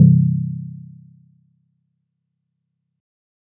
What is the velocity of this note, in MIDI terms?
25